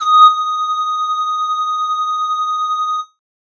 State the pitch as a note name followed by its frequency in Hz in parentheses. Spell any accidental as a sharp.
D#6 (1245 Hz)